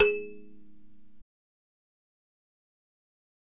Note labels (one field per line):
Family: mallet percussion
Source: acoustic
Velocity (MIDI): 75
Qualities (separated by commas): fast decay, reverb